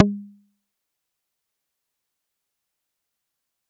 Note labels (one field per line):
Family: bass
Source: synthesizer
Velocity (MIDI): 25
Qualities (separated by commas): fast decay, percussive